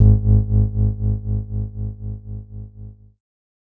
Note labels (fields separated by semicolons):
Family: keyboard; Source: electronic; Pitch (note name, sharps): G#1; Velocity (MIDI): 75; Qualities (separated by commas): dark